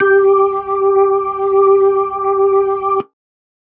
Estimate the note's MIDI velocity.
75